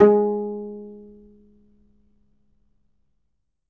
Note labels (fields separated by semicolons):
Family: guitar; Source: acoustic; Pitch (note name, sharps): G#3; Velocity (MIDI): 75; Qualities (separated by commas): reverb